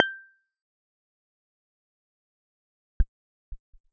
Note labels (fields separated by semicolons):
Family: keyboard; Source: electronic; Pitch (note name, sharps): G6; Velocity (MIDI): 25; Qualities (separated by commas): fast decay, percussive